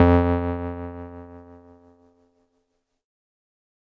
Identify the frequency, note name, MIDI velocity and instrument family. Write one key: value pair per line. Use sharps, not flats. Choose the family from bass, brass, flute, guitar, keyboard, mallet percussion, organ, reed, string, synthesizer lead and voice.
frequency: 87.31 Hz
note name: F2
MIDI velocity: 127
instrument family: keyboard